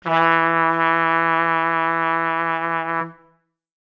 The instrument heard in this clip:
acoustic brass instrument